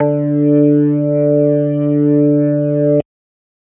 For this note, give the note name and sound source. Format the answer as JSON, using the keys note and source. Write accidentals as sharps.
{"note": "D3", "source": "electronic"}